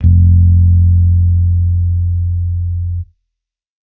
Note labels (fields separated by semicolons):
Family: bass; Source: electronic; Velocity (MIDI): 50